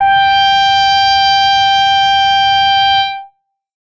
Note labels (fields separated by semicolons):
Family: bass; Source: synthesizer; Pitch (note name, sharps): G5; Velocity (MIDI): 50; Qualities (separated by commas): distorted